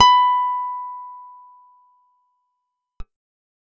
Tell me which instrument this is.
acoustic guitar